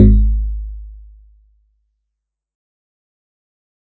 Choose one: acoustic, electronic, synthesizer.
synthesizer